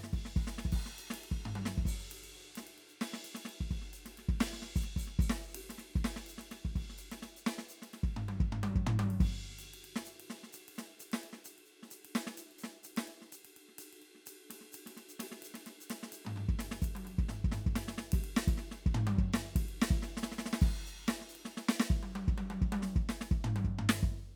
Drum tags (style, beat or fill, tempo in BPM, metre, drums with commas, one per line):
linear jazz
beat
128 BPM
4/4
crash, ride, open hi-hat, hi-hat pedal, snare, high tom, floor tom, kick